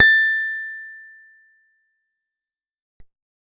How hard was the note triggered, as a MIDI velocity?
75